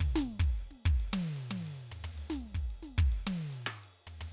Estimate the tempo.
110 BPM